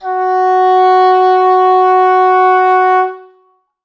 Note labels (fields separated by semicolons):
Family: reed; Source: acoustic; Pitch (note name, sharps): F#4; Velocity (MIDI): 75; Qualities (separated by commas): reverb